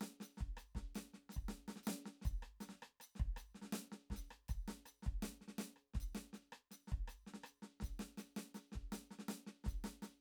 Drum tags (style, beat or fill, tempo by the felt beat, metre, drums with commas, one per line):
Venezuelan merengue
beat
324 eighth notes per minute
5/8
hi-hat pedal, snare, cross-stick, kick